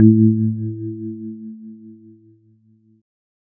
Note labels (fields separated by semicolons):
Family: keyboard; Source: electronic; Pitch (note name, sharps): A2; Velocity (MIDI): 100; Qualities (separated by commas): dark